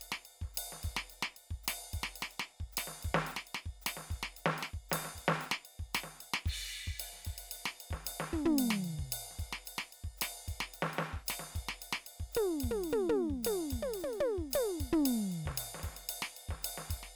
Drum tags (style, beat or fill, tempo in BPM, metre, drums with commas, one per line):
songo
beat
112 BPM
4/4
crash, ride, ride bell, hi-hat pedal, snare, high tom, mid tom, floor tom, kick